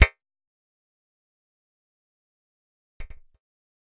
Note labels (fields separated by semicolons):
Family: bass; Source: synthesizer; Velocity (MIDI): 50; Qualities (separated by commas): fast decay, percussive